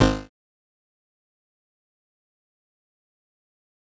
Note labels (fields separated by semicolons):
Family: bass; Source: synthesizer; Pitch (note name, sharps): G#1; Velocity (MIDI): 50; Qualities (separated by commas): bright, distorted, fast decay, percussive